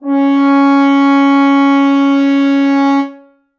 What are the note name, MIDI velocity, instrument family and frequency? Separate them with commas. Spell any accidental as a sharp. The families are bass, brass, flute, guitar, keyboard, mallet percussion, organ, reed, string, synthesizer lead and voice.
C#4, 127, brass, 277.2 Hz